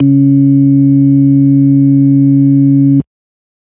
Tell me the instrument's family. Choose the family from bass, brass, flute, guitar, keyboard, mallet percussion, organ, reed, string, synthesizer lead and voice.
organ